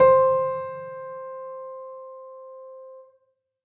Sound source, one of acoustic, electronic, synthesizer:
acoustic